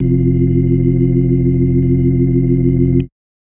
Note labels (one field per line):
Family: organ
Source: electronic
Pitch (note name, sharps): F1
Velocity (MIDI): 50